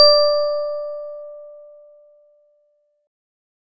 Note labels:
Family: organ; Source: electronic; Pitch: D5; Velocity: 100

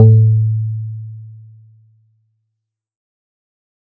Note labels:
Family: guitar; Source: synthesizer; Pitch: A2; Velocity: 25; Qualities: dark, fast decay

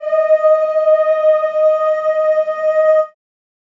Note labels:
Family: voice; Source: acoustic; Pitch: D#5; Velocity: 75; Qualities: dark, reverb

